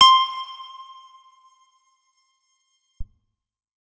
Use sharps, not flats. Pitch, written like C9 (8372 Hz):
C6 (1047 Hz)